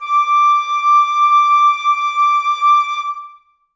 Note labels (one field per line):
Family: flute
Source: acoustic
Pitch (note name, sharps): D6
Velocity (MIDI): 75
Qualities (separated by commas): reverb